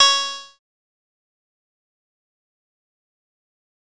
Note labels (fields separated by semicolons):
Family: bass; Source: synthesizer; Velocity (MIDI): 25; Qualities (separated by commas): bright, distorted, fast decay, percussive